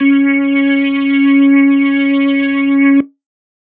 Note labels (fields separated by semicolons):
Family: organ; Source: electronic; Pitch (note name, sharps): C#4; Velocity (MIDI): 75; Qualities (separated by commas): distorted